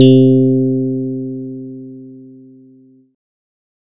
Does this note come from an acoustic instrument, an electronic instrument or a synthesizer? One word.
synthesizer